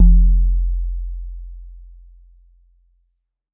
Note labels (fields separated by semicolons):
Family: mallet percussion; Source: acoustic; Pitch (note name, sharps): F1; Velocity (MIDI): 75; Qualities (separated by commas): dark